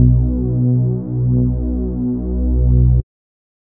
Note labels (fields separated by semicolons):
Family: bass; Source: synthesizer; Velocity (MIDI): 25; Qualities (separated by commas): dark